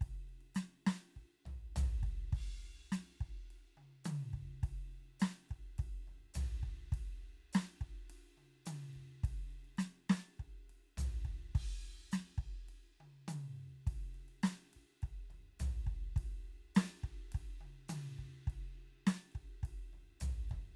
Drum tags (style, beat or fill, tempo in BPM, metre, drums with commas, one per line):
Motown
beat
104 BPM
4/4
crash, ride, hi-hat pedal, snare, high tom, floor tom, kick